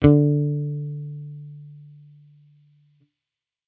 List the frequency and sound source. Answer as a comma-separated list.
146.8 Hz, electronic